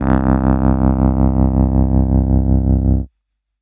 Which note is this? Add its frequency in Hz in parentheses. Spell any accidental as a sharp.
C1 (32.7 Hz)